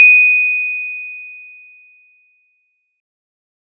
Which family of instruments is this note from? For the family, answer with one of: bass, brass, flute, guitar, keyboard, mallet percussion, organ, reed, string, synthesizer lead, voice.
mallet percussion